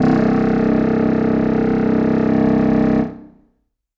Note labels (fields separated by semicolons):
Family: reed; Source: acoustic; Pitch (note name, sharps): C1; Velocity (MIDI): 75; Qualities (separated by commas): reverb